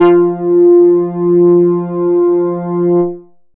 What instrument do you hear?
synthesizer bass